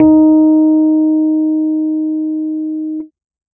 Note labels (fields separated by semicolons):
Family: keyboard; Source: electronic; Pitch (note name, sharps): D#4; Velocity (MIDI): 75